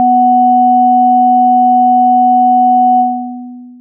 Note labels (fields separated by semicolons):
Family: synthesizer lead; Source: synthesizer; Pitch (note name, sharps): B3; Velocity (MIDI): 50; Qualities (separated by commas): long release